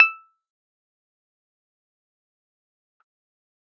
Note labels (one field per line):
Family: keyboard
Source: electronic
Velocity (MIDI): 100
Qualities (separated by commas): fast decay, percussive